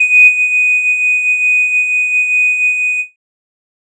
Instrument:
synthesizer flute